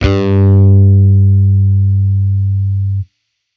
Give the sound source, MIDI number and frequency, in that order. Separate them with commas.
electronic, 43, 98 Hz